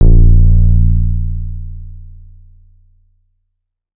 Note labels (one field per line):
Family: bass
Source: synthesizer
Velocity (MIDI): 50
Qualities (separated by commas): dark